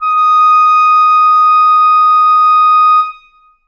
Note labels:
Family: reed; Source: acoustic; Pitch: D#6; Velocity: 75; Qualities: reverb

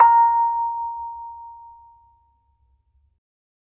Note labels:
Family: mallet percussion; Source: acoustic; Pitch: A#5; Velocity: 100; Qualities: reverb

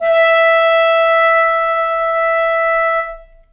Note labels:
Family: reed; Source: acoustic; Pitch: E5; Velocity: 25; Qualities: reverb

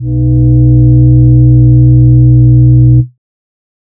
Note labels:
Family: voice; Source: synthesizer; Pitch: B1; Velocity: 50; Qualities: dark

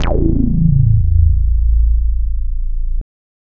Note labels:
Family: bass; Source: synthesizer; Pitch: A0; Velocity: 50; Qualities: distorted

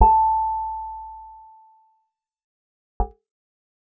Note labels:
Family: guitar; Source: acoustic; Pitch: A5; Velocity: 25; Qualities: dark, fast decay

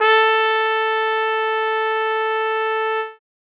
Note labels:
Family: brass; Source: acoustic; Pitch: A4; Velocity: 100

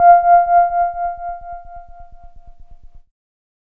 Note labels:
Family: keyboard; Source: electronic; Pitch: F5; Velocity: 25

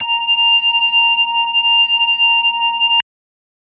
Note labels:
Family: organ; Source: electronic; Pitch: A#5; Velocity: 75

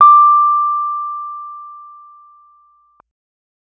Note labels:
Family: keyboard; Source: electronic; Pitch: D6; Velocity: 75

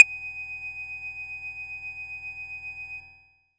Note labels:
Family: bass; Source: synthesizer; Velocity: 50; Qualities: multiphonic

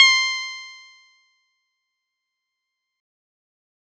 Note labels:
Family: guitar; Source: synthesizer; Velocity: 75; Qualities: bright, fast decay

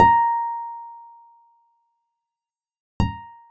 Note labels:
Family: guitar; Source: acoustic; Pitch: A#5; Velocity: 75

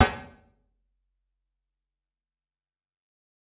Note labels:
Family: guitar; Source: electronic; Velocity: 75; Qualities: fast decay, percussive, reverb

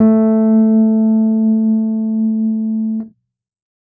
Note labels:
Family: keyboard; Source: electronic; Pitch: A3; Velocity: 100; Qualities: dark

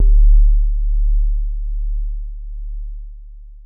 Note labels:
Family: keyboard; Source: electronic; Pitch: D1; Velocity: 127; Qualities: dark, long release

